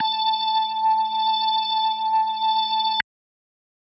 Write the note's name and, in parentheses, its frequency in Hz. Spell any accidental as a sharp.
A5 (880 Hz)